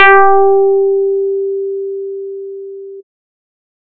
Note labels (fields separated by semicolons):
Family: bass; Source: synthesizer; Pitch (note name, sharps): G4; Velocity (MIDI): 100